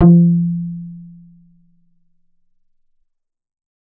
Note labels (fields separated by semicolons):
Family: bass; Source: synthesizer; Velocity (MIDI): 100; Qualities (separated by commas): dark, reverb